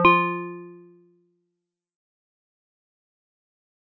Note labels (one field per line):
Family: mallet percussion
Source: acoustic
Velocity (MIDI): 100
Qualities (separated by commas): dark, fast decay, multiphonic